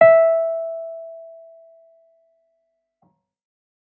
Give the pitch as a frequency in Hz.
659.3 Hz